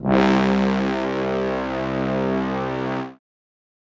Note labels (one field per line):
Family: brass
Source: acoustic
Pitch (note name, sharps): C2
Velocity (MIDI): 127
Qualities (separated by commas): bright, reverb